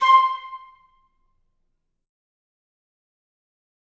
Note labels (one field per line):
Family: reed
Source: acoustic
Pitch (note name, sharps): C6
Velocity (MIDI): 100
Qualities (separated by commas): fast decay, percussive, reverb